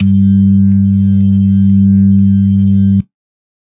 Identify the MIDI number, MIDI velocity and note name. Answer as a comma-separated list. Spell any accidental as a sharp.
43, 75, G2